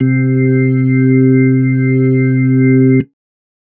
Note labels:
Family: organ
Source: electronic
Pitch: C3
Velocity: 127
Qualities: dark

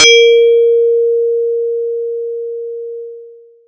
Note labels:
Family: mallet percussion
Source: electronic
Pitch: A#4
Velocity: 75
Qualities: long release, multiphonic

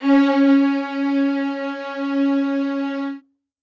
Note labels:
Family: string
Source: acoustic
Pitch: C#4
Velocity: 127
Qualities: reverb

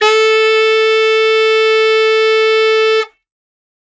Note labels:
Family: reed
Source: acoustic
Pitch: A4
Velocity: 127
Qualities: bright

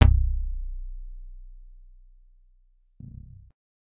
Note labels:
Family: guitar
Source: electronic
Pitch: B0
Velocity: 100

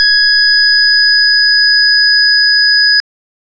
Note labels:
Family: organ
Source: electronic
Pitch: G#6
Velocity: 25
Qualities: bright

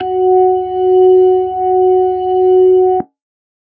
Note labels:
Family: organ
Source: electronic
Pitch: F#4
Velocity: 25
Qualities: dark

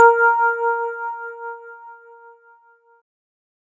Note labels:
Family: keyboard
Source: electronic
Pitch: A#4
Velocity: 127

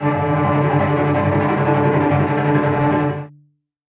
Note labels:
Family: string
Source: acoustic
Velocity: 127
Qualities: bright, non-linear envelope, reverb

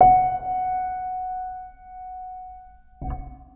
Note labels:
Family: organ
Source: electronic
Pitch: F#5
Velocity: 25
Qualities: reverb

